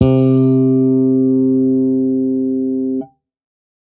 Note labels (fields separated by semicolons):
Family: bass; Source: electronic; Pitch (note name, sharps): C3; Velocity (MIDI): 127